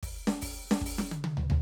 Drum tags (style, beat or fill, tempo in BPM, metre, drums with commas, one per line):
punk
fill
144 BPM
4/4
open hi-hat, hi-hat pedal, snare, high tom, floor tom, kick